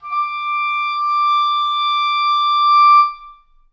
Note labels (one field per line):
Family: reed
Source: acoustic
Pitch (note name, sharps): D6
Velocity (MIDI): 100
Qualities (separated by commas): reverb